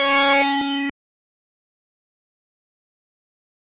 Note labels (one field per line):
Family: bass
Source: synthesizer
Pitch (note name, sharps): C#4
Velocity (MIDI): 50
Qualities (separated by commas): bright, distorted, fast decay